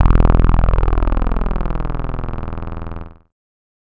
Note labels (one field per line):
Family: bass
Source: synthesizer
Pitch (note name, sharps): E0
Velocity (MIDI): 75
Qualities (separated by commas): bright, distorted